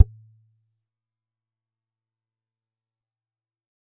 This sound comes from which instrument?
acoustic guitar